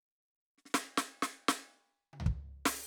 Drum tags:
reggae, fill, 78 BPM, 4/4, open hi-hat, snare, high tom, floor tom, kick

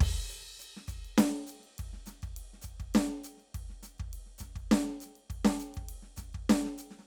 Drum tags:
rock, beat, 102 BPM, 3/4, crash, ride, hi-hat pedal, snare, kick

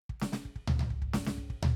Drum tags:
punk, fill, 128 BPM, 4/4, ride, snare, high tom, floor tom, kick

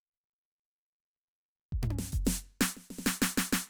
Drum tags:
Purdie shuffle, fill, 130 BPM, 4/4, closed hi-hat, hi-hat pedal, snare, high tom, floor tom, kick

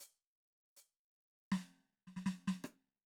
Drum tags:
reggae, fill, 78 BPM, 4/4, hi-hat pedal, snare, cross-stick

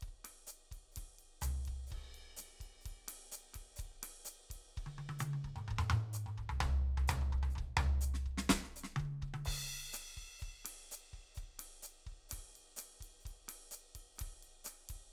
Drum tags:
bossa nova, beat, 127 BPM, 4/4, crash, ride, hi-hat pedal, snare, cross-stick, high tom, mid tom, floor tom, kick

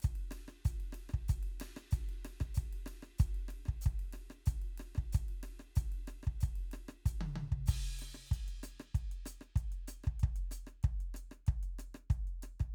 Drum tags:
Afrobeat, beat, 94 BPM, 4/4, crash, ride, closed hi-hat, open hi-hat, hi-hat pedal, cross-stick, high tom, kick

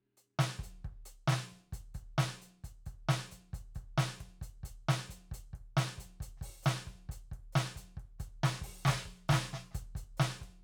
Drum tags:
rock, beat, 135 BPM, 4/4, closed hi-hat, open hi-hat, hi-hat pedal, snare, kick

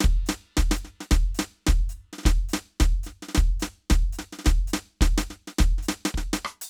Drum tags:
swing, beat, 215 BPM, 4/4, closed hi-hat, hi-hat pedal, snare, cross-stick, kick

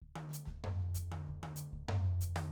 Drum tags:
Brazilian baião, fill, 95 BPM, 4/4, hi-hat pedal, snare, cross-stick, high tom, floor tom, kick

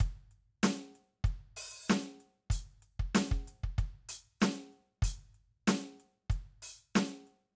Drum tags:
funk, beat, 95 BPM, 4/4, closed hi-hat, open hi-hat, hi-hat pedal, snare, kick

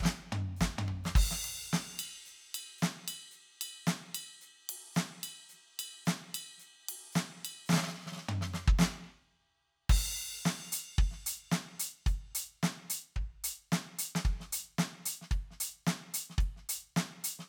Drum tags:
swing, beat, 110 BPM, 4/4, crash, ride, ride bell, closed hi-hat, hi-hat pedal, snare, high tom, floor tom, kick

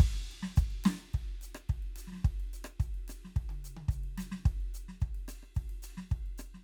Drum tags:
calypso, beat, 108 BPM, 4/4, ride, ride bell, hi-hat pedal, snare, cross-stick, high tom, kick

